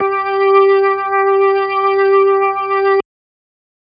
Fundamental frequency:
392 Hz